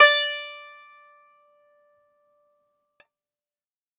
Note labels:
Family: guitar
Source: acoustic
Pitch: D5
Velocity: 127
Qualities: bright, multiphonic, percussive, reverb

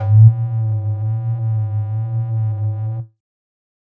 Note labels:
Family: flute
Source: synthesizer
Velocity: 25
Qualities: distorted

